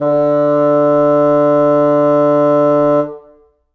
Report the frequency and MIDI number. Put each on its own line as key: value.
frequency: 146.8 Hz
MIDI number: 50